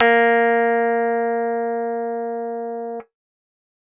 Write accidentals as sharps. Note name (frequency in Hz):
A#3 (233.1 Hz)